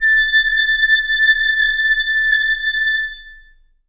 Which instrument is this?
acoustic reed instrument